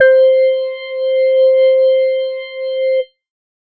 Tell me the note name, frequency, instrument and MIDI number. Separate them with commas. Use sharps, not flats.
C5, 523.3 Hz, electronic organ, 72